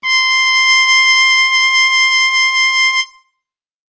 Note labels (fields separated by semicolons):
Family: brass; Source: acoustic; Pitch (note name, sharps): C6; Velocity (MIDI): 50